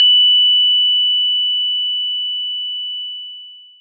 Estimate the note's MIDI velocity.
50